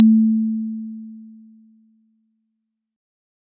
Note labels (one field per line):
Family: mallet percussion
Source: acoustic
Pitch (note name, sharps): A3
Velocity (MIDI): 75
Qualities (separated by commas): bright